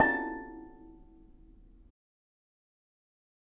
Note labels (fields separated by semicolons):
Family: mallet percussion; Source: acoustic; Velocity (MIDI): 25; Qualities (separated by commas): fast decay, reverb